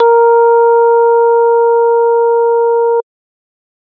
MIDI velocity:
75